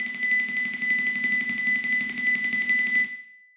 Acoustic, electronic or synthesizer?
acoustic